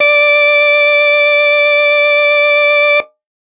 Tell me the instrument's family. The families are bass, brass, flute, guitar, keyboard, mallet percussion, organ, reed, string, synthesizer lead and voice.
organ